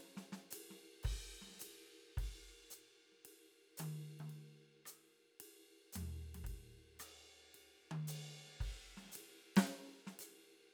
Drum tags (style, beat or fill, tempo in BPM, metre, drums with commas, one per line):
jazz
beat
112 BPM
4/4
crash, ride, hi-hat pedal, snare, cross-stick, high tom, floor tom, kick